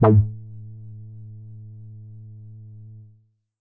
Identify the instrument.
synthesizer bass